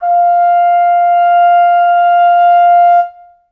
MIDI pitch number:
77